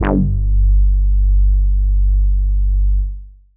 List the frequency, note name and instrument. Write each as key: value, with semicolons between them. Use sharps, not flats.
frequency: 49 Hz; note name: G1; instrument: synthesizer bass